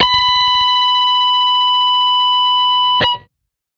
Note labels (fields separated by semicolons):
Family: guitar; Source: electronic; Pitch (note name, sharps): B5; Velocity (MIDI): 127; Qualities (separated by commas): distorted